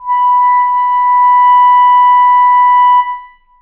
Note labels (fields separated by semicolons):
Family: reed; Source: acoustic; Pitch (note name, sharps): B5; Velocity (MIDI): 25; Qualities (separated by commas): reverb